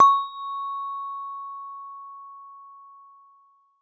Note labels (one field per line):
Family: mallet percussion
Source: acoustic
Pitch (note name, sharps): C#6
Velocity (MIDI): 127